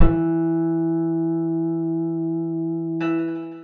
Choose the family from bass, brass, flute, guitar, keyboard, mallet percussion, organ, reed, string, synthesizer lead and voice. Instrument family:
guitar